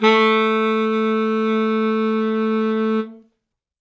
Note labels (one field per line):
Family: reed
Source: acoustic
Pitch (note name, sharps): A3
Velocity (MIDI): 25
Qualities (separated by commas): reverb